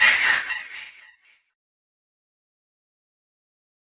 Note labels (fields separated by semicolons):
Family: keyboard; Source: electronic; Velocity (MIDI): 100; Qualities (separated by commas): fast decay, non-linear envelope